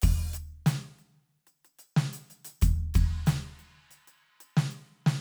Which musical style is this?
hip-hop